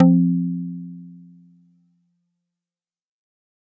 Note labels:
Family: mallet percussion; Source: acoustic; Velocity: 127; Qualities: fast decay, multiphonic

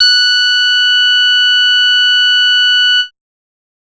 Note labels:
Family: bass; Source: synthesizer; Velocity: 25; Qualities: bright, distorted, multiphonic

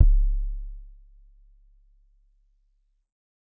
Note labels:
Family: keyboard; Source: electronic; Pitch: C#1; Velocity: 127; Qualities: dark

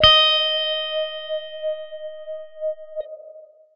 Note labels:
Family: guitar; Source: electronic; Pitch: D#5; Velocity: 75; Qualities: bright, distorted, long release

